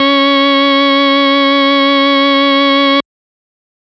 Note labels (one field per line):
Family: organ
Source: electronic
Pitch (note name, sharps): C#4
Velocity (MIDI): 25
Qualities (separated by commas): bright, distorted